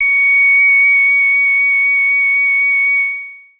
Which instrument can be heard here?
synthesizer bass